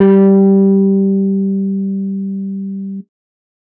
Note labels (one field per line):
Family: guitar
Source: electronic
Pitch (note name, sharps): G3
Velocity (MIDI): 25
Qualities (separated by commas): distorted